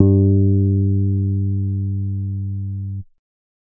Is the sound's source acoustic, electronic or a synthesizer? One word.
synthesizer